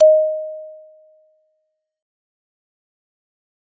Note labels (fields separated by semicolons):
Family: mallet percussion; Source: acoustic; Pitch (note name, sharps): D#5; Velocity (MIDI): 127; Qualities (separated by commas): fast decay